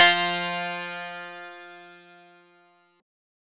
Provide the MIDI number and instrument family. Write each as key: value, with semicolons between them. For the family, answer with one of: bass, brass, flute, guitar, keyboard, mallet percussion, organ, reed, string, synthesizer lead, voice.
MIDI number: 53; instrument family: synthesizer lead